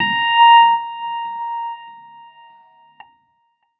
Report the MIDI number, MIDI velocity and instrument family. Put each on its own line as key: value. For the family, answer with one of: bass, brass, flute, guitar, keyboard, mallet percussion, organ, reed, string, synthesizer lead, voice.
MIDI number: 82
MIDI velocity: 25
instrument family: keyboard